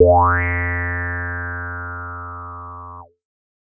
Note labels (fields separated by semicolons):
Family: bass; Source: synthesizer; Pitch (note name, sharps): F2; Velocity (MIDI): 75